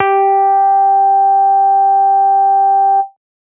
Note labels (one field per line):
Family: bass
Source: synthesizer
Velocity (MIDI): 100